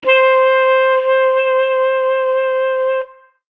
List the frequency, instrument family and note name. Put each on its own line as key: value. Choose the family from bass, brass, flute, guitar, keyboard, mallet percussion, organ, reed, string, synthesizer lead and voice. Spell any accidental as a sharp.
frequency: 523.3 Hz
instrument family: reed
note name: C5